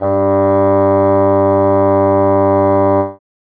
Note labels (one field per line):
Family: reed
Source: acoustic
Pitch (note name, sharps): G2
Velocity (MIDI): 50